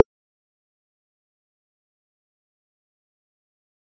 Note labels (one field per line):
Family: mallet percussion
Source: acoustic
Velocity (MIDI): 50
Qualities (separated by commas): fast decay, percussive